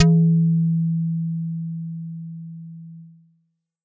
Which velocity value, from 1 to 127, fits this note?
75